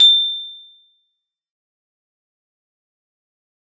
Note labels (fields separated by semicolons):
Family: guitar; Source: acoustic; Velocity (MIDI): 50; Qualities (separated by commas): bright, fast decay, percussive, reverb